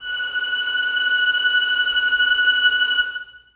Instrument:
acoustic string instrument